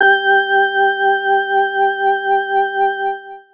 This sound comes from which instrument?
electronic organ